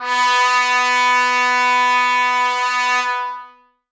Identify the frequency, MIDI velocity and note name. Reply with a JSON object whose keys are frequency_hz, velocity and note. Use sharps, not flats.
{"frequency_hz": 246.9, "velocity": 127, "note": "B3"}